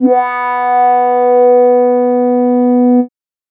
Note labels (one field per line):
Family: keyboard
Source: synthesizer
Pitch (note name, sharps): B3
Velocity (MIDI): 75